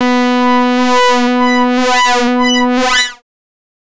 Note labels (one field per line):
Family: bass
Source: synthesizer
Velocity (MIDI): 75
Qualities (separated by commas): distorted, non-linear envelope